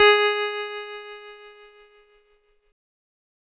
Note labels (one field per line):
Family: keyboard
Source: electronic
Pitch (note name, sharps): G#4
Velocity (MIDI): 75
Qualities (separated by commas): bright, distorted